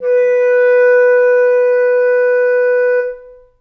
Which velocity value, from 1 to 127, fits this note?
50